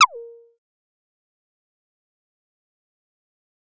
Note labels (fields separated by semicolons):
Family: bass; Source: synthesizer; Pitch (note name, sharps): A#4; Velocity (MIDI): 127; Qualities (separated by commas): distorted, fast decay, percussive